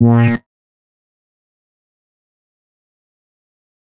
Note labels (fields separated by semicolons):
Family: bass; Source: synthesizer; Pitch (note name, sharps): A#2; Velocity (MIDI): 127; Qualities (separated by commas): distorted, fast decay, percussive